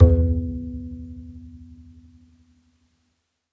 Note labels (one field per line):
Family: string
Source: acoustic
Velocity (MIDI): 75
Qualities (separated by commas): dark, reverb